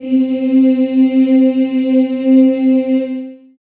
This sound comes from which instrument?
acoustic voice